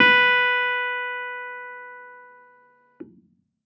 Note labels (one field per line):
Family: keyboard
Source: electronic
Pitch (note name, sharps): B4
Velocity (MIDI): 50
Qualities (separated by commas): distorted